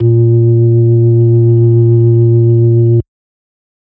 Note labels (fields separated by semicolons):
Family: organ; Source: electronic; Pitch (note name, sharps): A#2; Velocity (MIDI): 75; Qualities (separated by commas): distorted